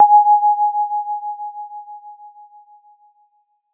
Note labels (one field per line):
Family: keyboard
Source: electronic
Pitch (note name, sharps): G#5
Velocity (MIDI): 127